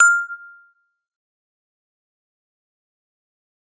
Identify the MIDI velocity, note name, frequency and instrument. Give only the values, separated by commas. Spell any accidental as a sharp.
127, F6, 1397 Hz, acoustic mallet percussion instrument